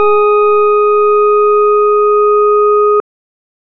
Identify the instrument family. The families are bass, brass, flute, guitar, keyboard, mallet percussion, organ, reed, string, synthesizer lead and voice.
organ